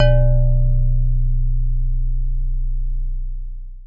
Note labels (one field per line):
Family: mallet percussion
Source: acoustic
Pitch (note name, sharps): B0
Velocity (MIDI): 100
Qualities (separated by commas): dark, long release, reverb